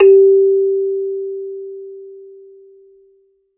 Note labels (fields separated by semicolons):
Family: mallet percussion; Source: acoustic; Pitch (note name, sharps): G4; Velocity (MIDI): 100; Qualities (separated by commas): reverb